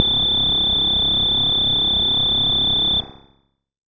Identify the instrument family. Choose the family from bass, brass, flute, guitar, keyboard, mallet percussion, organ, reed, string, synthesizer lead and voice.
bass